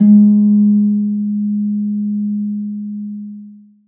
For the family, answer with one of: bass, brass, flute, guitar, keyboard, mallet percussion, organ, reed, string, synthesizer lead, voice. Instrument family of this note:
string